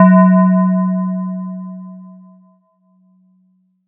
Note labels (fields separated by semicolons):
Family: mallet percussion; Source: electronic; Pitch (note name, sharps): F#3; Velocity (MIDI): 75; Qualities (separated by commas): multiphonic